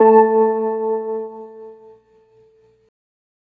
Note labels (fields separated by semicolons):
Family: organ; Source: electronic; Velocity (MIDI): 50